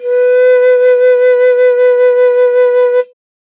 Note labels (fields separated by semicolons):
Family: flute; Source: acoustic; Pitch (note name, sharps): B4; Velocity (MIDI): 100